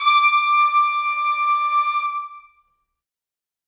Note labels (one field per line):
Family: brass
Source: acoustic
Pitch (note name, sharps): D6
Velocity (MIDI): 75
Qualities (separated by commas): reverb